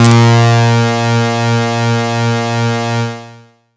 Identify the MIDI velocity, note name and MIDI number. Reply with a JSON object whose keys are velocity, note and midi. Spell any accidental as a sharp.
{"velocity": 100, "note": "A#2", "midi": 46}